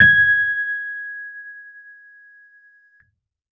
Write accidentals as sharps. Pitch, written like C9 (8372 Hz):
G#6 (1661 Hz)